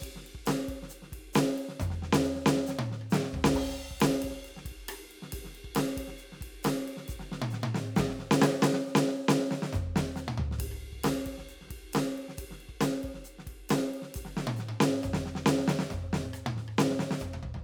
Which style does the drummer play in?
rock